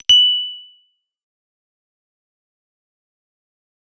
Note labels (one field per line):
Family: bass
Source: synthesizer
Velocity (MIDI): 75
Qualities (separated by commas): bright, distorted, fast decay